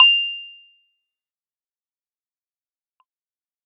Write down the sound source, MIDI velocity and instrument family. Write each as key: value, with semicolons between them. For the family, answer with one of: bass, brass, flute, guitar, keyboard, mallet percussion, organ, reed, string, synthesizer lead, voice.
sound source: electronic; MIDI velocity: 100; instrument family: keyboard